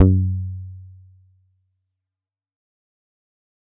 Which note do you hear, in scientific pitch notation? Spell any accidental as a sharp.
F#2